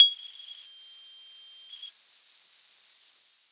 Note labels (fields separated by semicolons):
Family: mallet percussion; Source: acoustic; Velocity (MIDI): 75; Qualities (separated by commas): bright, long release, multiphonic